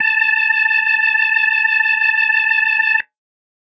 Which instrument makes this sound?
electronic organ